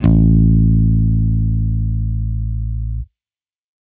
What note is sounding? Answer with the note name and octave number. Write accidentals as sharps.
A1